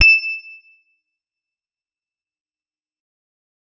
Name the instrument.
electronic guitar